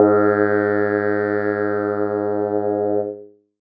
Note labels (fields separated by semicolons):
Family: keyboard; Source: electronic; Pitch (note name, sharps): G#2; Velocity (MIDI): 50; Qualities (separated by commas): distorted, multiphonic